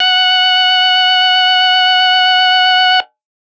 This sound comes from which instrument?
electronic organ